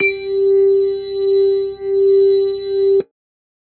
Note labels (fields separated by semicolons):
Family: organ; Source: electronic; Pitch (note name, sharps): G4; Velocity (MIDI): 25